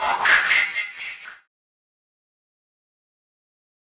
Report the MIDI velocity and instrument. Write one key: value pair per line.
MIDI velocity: 127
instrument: electronic keyboard